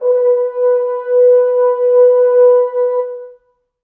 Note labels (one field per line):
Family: brass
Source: acoustic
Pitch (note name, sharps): B4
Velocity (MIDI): 25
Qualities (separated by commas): reverb